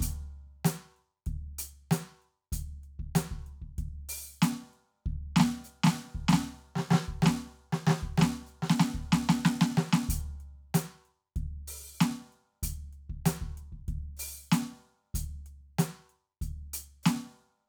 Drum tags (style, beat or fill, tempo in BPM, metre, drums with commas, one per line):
funk
beat
95 BPM
4/4
closed hi-hat, open hi-hat, hi-hat pedal, snare, kick